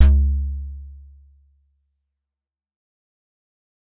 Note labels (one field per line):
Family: keyboard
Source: acoustic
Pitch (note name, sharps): C#2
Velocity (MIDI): 50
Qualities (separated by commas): fast decay